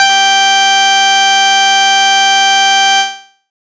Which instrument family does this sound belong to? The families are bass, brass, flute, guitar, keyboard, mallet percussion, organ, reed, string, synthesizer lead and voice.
bass